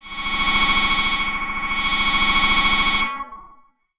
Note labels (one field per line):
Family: bass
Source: synthesizer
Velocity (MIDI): 75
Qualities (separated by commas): long release, tempo-synced